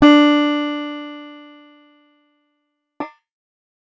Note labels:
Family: guitar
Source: acoustic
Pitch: D4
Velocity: 25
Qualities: bright, distorted

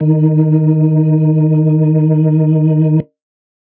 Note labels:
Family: organ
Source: electronic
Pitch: D#3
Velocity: 127

